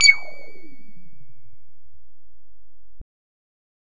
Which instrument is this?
synthesizer bass